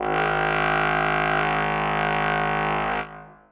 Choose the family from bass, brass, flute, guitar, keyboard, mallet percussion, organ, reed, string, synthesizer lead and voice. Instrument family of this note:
brass